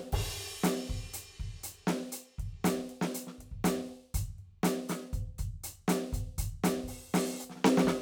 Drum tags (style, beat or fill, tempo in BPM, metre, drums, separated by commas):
rock, beat, 120 BPM, 4/4, crash, closed hi-hat, open hi-hat, hi-hat pedal, snare, kick